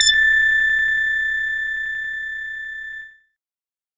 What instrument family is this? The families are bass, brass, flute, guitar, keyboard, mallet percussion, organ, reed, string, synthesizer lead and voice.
bass